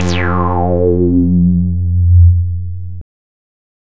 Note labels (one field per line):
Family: bass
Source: synthesizer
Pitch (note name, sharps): F2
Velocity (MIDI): 100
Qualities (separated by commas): bright, distorted